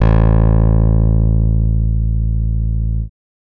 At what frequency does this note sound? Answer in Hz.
55 Hz